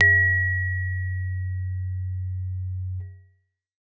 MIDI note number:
42